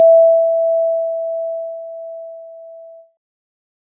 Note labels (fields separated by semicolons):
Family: keyboard; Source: electronic; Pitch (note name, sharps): E5; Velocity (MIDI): 127; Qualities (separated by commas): multiphonic